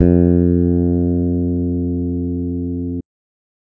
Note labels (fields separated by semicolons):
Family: bass; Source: electronic; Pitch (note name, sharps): F2; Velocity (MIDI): 75